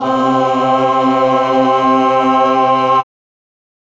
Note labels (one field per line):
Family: voice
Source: electronic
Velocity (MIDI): 127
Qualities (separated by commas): reverb